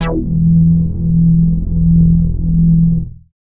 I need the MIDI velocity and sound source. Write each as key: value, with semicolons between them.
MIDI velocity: 75; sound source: synthesizer